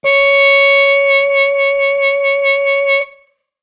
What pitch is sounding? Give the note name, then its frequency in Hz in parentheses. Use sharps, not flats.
C#5 (554.4 Hz)